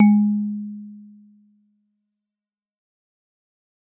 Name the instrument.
acoustic mallet percussion instrument